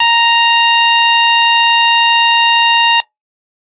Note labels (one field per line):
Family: organ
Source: electronic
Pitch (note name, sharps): A#5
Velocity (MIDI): 100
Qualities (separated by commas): bright